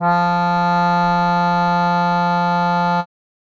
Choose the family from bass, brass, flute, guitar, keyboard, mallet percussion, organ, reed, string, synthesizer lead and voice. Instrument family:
reed